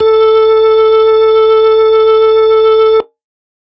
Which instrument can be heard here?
electronic organ